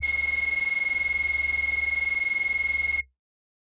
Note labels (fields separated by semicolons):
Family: voice; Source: synthesizer; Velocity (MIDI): 127; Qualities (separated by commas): multiphonic